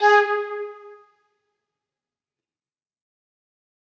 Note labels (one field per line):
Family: flute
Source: acoustic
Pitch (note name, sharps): G#4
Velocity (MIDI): 127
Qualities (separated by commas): fast decay, reverb